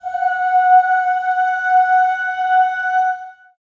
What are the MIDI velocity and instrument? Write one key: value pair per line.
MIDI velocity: 127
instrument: acoustic voice